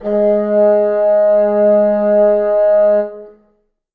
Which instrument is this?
acoustic reed instrument